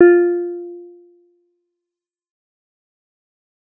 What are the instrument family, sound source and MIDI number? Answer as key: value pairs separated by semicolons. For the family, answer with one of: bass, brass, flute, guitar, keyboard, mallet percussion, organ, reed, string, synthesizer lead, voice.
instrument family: bass; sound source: synthesizer; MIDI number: 65